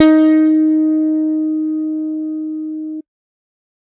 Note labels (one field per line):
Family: bass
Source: electronic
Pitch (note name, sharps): D#4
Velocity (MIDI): 100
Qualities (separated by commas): bright